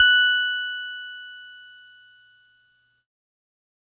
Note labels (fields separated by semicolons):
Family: keyboard; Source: electronic; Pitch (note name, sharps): F#6; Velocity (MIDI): 75; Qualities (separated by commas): bright, distorted